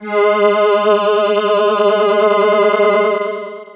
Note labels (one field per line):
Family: voice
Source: synthesizer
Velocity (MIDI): 100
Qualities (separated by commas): bright, distorted, long release